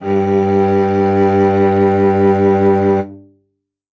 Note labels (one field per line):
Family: string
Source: acoustic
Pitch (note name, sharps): G2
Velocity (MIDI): 25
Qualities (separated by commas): reverb